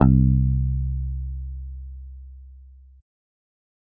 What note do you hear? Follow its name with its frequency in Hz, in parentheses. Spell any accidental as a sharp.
C2 (65.41 Hz)